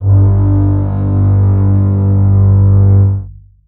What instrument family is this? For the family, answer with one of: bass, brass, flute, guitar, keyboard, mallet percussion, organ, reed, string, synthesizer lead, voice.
string